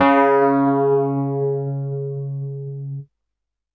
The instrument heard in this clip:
electronic keyboard